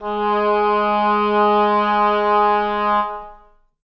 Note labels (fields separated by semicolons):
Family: reed; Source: acoustic; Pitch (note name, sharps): G#3; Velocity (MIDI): 75; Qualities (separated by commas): reverb